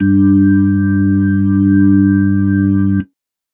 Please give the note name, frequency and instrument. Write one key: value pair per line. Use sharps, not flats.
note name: G2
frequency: 98 Hz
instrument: electronic organ